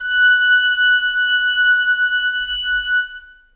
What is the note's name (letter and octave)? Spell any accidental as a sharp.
F#6